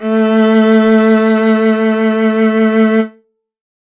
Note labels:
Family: string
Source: acoustic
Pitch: A3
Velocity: 100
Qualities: reverb

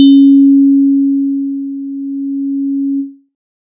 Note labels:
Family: synthesizer lead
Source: synthesizer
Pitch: C#4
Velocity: 50

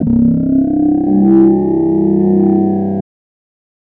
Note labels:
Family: voice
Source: synthesizer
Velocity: 25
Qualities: distorted

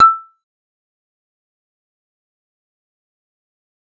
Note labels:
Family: bass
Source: synthesizer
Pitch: E6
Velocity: 127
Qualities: fast decay, percussive

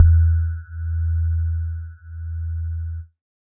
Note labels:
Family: synthesizer lead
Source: synthesizer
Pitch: E2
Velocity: 50

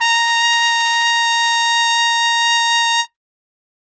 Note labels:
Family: brass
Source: acoustic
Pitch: A#5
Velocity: 127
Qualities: bright

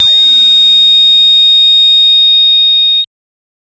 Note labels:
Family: bass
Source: synthesizer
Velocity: 127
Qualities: bright, distorted, multiphonic

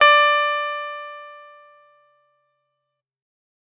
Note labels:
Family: guitar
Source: electronic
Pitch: D5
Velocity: 50

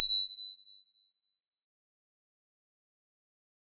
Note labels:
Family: mallet percussion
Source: acoustic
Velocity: 50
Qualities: bright, fast decay

